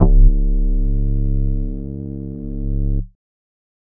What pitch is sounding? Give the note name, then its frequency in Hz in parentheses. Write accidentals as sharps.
C#1 (34.65 Hz)